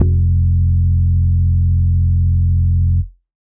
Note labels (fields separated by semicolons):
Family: organ; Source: electronic; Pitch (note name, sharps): F1; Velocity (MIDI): 50